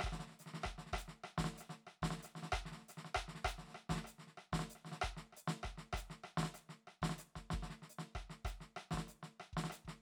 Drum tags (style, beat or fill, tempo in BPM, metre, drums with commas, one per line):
maracatu
beat
96 BPM
4/4
hi-hat pedal, snare, cross-stick, kick